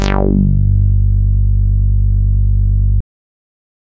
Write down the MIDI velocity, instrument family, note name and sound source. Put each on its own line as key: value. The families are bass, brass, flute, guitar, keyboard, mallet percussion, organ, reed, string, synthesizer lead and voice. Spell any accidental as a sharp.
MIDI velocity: 75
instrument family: bass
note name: G1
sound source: synthesizer